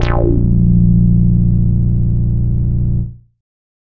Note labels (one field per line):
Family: bass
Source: synthesizer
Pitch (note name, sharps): A#-1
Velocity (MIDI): 100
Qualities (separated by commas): bright, distorted, non-linear envelope